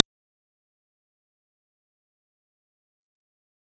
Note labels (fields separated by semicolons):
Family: bass; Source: synthesizer; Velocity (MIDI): 100; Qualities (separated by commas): fast decay, percussive